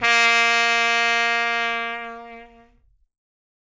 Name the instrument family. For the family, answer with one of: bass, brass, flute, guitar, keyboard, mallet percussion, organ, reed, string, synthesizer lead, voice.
brass